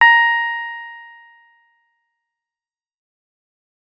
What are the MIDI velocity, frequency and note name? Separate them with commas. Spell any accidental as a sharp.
25, 932.3 Hz, A#5